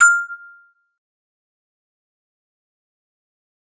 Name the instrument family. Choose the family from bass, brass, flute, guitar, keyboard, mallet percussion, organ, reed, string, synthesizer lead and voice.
mallet percussion